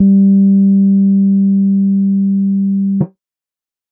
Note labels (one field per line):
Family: keyboard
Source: electronic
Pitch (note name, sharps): G3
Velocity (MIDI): 25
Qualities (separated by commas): dark